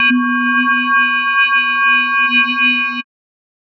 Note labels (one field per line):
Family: mallet percussion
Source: synthesizer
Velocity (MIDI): 75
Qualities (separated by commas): multiphonic, non-linear envelope